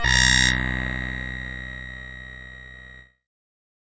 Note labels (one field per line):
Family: keyboard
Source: synthesizer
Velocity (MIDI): 127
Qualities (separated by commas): bright, distorted